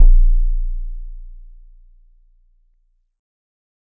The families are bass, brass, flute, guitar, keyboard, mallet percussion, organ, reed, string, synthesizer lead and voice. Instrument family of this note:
keyboard